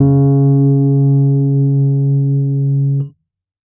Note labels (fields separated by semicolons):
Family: keyboard; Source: electronic; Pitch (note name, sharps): C#3; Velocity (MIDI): 100; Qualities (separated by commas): dark